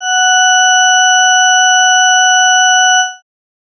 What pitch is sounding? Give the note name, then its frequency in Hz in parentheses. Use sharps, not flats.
F#5 (740 Hz)